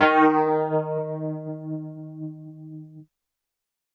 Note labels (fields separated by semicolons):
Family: keyboard; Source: electronic; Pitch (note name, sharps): D#3; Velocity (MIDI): 127